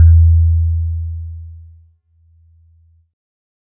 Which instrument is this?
synthesizer keyboard